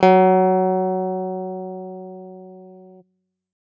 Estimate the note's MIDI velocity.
75